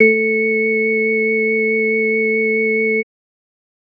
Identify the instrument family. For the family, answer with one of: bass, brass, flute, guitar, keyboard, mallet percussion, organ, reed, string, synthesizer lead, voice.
organ